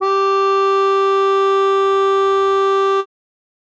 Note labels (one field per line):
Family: reed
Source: acoustic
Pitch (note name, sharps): G4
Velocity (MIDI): 127